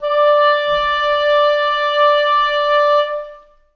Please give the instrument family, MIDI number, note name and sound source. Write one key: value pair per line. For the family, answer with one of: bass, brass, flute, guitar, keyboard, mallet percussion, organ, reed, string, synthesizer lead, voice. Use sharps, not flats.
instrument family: reed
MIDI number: 74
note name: D5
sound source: acoustic